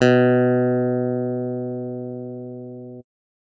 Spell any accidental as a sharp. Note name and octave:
B2